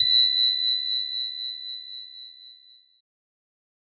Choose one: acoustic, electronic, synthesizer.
synthesizer